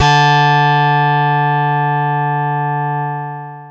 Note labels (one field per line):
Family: keyboard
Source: electronic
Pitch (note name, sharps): D3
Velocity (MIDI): 25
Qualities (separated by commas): bright, long release